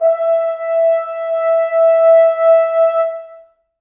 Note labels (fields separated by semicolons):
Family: brass; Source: acoustic; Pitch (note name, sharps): E5; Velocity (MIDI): 75; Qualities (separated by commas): long release, reverb